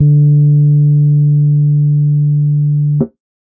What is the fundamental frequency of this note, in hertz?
146.8 Hz